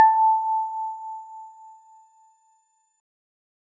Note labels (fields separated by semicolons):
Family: keyboard; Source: electronic; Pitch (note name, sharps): A5; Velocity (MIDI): 127